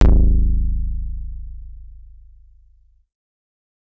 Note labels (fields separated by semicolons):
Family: bass; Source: synthesizer; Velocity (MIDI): 100; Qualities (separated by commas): distorted